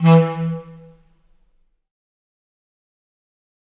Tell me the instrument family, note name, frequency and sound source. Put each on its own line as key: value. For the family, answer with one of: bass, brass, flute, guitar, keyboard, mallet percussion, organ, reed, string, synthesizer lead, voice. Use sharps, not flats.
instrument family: reed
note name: E3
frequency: 164.8 Hz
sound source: acoustic